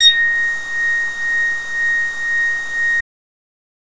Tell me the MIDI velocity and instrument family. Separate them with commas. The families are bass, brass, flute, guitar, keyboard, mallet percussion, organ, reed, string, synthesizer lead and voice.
100, bass